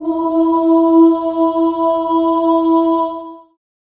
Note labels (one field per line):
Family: voice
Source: acoustic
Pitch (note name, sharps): E4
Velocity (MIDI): 100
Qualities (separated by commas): reverb